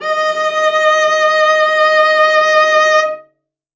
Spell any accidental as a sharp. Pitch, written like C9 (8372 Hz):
D#5 (622.3 Hz)